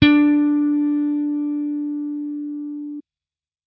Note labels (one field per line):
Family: bass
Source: electronic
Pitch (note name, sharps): D4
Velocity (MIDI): 100